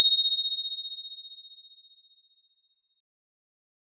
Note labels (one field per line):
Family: keyboard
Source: electronic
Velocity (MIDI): 100